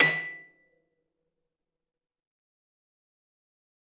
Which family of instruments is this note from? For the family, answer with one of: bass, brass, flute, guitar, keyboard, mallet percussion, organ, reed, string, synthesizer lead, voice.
string